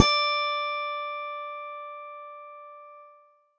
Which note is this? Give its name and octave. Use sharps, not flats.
D5